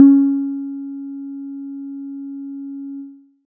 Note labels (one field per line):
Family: guitar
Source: synthesizer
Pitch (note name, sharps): C#4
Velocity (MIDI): 25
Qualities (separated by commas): dark